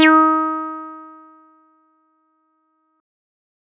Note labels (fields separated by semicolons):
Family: bass; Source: synthesizer; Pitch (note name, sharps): D#4; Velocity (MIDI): 127; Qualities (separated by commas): distorted